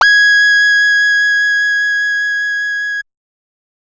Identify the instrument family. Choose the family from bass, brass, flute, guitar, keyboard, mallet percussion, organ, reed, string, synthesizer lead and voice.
bass